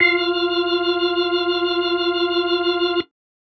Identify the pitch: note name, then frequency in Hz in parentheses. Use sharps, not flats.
F4 (349.2 Hz)